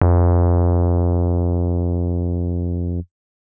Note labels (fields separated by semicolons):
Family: keyboard; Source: electronic; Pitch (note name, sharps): F2; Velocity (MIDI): 127; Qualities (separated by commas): distorted